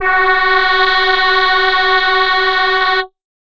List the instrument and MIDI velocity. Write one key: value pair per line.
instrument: synthesizer voice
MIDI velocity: 100